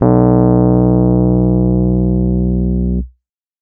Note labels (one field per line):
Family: keyboard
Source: electronic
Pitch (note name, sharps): B1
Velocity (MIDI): 25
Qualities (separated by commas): distorted